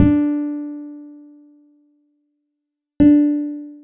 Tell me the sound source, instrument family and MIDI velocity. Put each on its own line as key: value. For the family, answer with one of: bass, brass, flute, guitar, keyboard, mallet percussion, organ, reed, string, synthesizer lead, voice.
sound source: acoustic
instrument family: guitar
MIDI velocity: 50